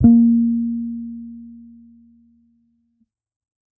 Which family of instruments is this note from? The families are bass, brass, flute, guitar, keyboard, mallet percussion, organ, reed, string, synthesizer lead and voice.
bass